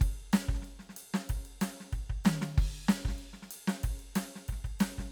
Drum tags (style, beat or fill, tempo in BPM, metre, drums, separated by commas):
Afrobeat, beat, 94 BPM, 4/4, crash, hi-hat pedal, snare, high tom, kick